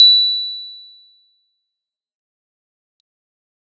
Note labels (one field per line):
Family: keyboard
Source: electronic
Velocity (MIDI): 100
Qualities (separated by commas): bright, fast decay